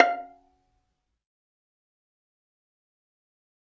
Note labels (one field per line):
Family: string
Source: acoustic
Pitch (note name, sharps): F5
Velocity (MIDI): 127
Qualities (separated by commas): fast decay, percussive, reverb